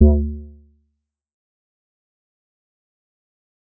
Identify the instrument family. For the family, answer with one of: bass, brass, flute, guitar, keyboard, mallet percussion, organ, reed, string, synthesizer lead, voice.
bass